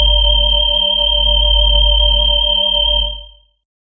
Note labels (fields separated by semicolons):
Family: mallet percussion; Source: electronic; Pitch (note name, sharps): G1; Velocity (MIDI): 127; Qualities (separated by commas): bright, distorted, multiphonic